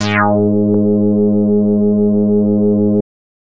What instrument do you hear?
synthesizer bass